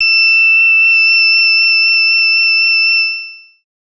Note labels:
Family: bass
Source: synthesizer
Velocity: 100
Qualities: bright, distorted, long release

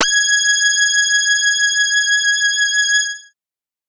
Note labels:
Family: bass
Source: synthesizer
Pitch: G#6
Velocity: 50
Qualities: multiphonic

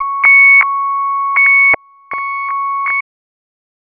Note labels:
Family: bass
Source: synthesizer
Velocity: 127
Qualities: tempo-synced

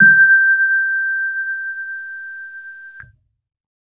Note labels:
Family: keyboard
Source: electronic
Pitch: G6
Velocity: 25

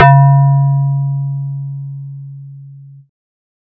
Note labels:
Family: bass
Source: synthesizer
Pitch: C#3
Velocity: 100

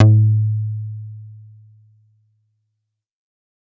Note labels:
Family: bass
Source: synthesizer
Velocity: 25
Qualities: distorted

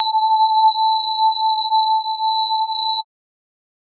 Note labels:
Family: mallet percussion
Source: electronic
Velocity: 50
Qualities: multiphonic, non-linear envelope

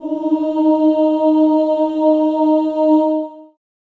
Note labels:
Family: voice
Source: acoustic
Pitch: D#4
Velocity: 127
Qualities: long release, reverb

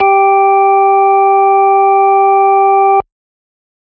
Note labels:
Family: organ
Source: electronic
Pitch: G4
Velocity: 100

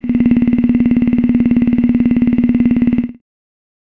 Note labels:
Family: voice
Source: synthesizer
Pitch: D0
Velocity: 25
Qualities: bright

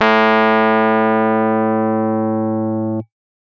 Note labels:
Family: keyboard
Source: electronic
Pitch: A2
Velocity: 127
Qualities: distorted

